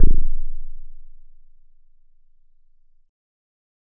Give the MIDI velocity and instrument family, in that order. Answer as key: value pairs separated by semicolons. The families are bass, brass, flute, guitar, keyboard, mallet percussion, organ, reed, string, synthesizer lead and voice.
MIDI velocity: 75; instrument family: keyboard